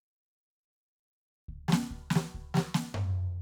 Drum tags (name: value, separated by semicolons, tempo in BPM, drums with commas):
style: half-time rock; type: fill; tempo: 140 BPM; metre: 4/4; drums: snare, floor tom, kick